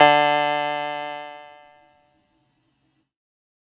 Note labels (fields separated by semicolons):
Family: keyboard; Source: electronic; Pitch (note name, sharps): D3; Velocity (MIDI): 25; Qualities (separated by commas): bright, distorted